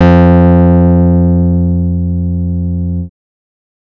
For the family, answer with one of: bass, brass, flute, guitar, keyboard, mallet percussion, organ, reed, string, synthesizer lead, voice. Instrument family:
bass